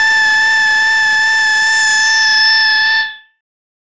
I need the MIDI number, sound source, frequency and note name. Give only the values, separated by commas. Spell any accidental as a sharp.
81, synthesizer, 880 Hz, A5